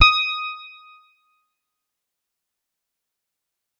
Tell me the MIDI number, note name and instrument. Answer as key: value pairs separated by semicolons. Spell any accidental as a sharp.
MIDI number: 87; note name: D#6; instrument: electronic guitar